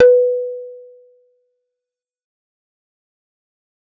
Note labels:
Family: bass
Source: synthesizer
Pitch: B4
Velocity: 75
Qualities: fast decay

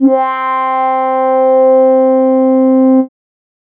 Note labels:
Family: keyboard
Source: synthesizer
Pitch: C4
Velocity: 25

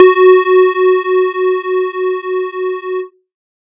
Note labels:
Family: synthesizer lead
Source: synthesizer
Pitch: F#4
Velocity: 127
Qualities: distorted

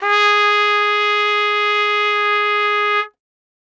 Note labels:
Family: brass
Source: acoustic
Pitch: G#4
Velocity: 75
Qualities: bright

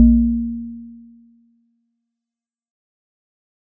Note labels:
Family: mallet percussion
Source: acoustic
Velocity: 100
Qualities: fast decay

